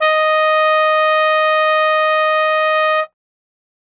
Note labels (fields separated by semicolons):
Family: brass; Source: acoustic; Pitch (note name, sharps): D#5; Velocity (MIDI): 127; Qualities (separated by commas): bright